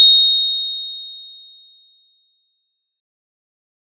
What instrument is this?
acoustic mallet percussion instrument